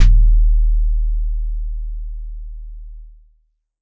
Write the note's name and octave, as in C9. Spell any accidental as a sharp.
D#1